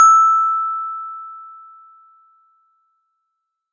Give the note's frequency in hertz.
1319 Hz